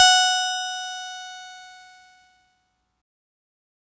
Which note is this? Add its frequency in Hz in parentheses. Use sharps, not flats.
F#5 (740 Hz)